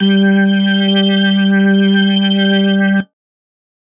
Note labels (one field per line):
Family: keyboard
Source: electronic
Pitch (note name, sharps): G3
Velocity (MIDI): 100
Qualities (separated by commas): distorted